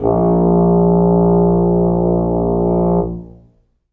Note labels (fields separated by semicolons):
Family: brass; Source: acoustic; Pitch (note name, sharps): A#1; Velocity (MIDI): 50; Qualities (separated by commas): dark, reverb